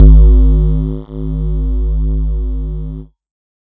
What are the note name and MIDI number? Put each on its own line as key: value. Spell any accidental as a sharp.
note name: G#1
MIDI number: 32